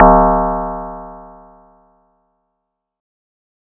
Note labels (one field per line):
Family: mallet percussion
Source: acoustic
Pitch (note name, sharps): D1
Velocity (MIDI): 100